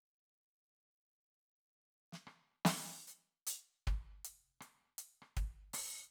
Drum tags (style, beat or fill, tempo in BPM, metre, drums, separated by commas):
reggae, beat, 78 BPM, 4/4, closed hi-hat, open hi-hat, hi-hat pedal, snare, cross-stick, kick